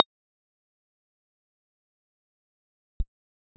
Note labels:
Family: keyboard; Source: electronic; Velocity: 25; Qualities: fast decay, percussive

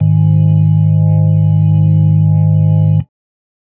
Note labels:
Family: organ; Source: electronic; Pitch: G#1; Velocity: 127; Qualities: dark

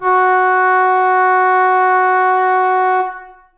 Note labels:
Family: flute; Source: acoustic; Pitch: F#4; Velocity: 127; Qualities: reverb

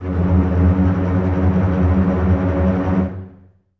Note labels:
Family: string; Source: acoustic; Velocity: 100; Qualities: non-linear envelope, reverb

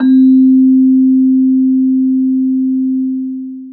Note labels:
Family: mallet percussion; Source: acoustic; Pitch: C4; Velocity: 50; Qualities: long release, reverb

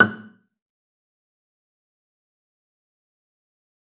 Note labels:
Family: string; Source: acoustic; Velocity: 75; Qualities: fast decay, percussive, reverb

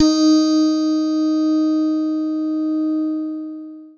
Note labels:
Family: guitar; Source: synthesizer; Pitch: D#4; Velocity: 127; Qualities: bright, long release

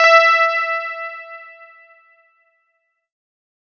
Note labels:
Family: guitar; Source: electronic; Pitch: E5; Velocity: 75

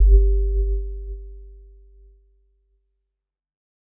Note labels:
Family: keyboard; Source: electronic; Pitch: G1; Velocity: 25; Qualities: dark

